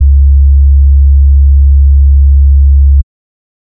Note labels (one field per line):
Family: bass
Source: synthesizer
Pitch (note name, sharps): C#2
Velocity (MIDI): 50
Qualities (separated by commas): dark